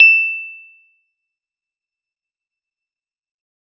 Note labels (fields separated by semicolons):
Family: keyboard; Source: electronic; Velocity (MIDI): 75; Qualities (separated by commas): fast decay, percussive